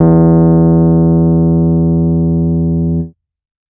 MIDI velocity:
100